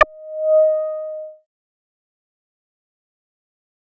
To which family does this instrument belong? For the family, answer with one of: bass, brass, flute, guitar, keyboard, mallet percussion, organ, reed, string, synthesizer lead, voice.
bass